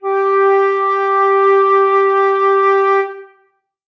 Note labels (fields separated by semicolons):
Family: flute; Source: acoustic; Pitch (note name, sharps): G4; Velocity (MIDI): 100; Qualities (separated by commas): reverb